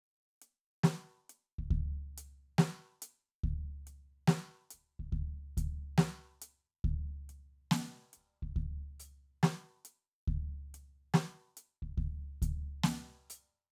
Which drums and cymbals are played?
crash, ride, closed hi-hat, snare and kick